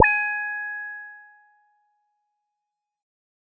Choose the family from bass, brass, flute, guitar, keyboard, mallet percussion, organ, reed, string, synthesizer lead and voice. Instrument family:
bass